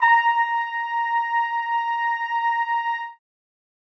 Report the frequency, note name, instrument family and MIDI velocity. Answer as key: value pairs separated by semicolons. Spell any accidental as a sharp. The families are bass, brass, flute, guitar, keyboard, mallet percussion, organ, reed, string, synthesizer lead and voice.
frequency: 932.3 Hz; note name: A#5; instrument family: brass; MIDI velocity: 25